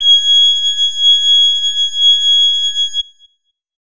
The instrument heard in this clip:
acoustic flute